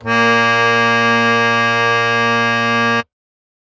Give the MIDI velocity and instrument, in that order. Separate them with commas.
75, acoustic keyboard